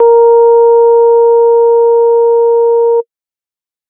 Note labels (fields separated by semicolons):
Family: organ; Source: electronic; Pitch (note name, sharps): A#4; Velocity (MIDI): 75